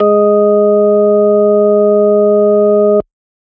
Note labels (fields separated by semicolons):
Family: organ; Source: electronic; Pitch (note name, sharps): G#3; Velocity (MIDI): 50